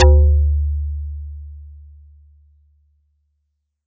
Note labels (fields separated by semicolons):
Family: mallet percussion; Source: acoustic; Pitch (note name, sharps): D2; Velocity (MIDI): 75